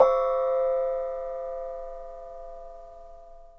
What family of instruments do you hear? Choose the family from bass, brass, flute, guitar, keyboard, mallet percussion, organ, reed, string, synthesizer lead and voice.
mallet percussion